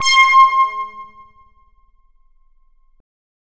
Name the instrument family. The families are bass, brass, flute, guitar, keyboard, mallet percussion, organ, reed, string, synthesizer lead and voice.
bass